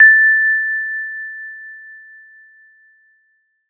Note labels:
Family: mallet percussion; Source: acoustic; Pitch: A6; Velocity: 75

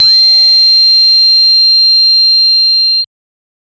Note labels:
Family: bass; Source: synthesizer; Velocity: 127; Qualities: bright, distorted, multiphonic

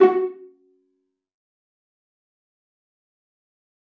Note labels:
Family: string; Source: acoustic; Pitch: F#4; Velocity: 100; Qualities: fast decay, percussive, reverb

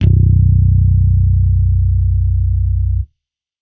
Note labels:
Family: bass; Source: electronic; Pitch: B0; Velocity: 127; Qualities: distorted

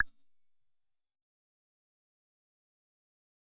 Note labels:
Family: bass; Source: synthesizer; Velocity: 50; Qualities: distorted, fast decay, percussive

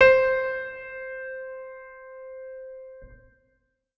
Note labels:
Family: organ; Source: electronic; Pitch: C5; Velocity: 100; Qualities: reverb

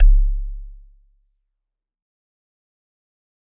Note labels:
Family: mallet percussion; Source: acoustic; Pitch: C#1; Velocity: 100; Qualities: dark, fast decay

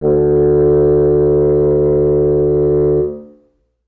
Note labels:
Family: reed; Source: acoustic; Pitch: D2; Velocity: 25; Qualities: reverb

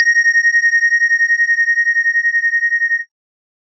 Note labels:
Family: organ; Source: electronic; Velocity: 25

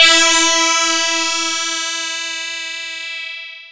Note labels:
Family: mallet percussion; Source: electronic; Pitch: E4; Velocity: 127; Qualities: bright, distorted, long release, non-linear envelope

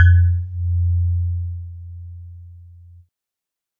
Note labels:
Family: keyboard; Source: electronic; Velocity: 127; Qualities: multiphonic

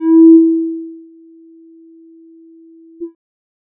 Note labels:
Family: bass; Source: synthesizer; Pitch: E4; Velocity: 50; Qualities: dark

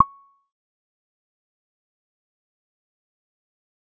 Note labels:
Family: bass; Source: synthesizer; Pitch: C#6; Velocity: 50; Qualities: fast decay, percussive

